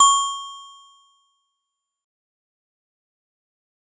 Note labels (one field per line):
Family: mallet percussion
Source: acoustic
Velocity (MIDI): 75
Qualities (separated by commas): bright, fast decay, percussive